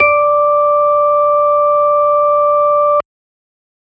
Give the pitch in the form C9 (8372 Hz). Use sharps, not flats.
D5 (587.3 Hz)